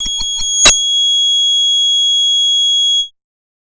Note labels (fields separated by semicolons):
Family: bass; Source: synthesizer; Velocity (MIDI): 127; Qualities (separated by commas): multiphonic